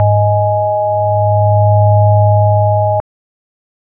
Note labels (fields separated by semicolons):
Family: organ; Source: electronic; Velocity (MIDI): 50